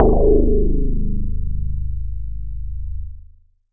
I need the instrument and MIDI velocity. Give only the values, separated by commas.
synthesizer lead, 25